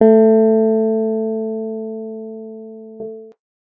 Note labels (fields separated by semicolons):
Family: guitar; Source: electronic; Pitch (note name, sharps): A3; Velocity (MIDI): 25